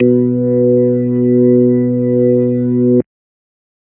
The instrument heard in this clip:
electronic organ